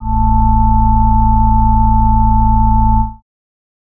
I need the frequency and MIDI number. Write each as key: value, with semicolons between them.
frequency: 27.5 Hz; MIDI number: 21